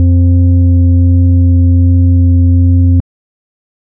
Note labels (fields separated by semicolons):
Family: organ; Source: electronic; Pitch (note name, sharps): F2; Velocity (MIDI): 100; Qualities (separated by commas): dark